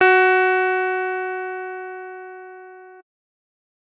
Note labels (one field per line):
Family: keyboard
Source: electronic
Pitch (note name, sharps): F#4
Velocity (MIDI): 127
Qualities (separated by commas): bright